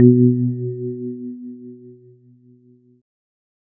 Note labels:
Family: keyboard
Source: electronic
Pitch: B2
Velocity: 100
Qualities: dark

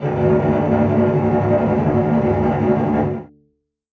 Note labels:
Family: string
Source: acoustic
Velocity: 75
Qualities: bright, non-linear envelope, reverb

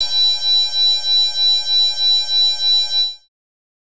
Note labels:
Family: bass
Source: synthesizer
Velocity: 100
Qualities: bright, distorted

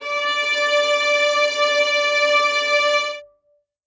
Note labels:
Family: string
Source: acoustic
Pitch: D5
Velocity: 100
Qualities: reverb

